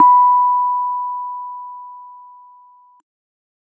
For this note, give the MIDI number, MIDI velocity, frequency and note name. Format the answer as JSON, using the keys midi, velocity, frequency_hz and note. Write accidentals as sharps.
{"midi": 83, "velocity": 25, "frequency_hz": 987.8, "note": "B5"}